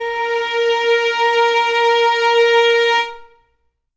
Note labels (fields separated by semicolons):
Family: string; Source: acoustic; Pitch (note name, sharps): A#4; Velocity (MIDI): 25; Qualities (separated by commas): reverb